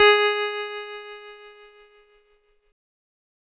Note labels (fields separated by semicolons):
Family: keyboard; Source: electronic; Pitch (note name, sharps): G#4; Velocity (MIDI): 100; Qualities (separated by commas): bright, distorted